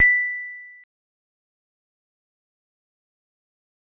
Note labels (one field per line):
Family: mallet percussion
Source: acoustic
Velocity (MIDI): 25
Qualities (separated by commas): bright, fast decay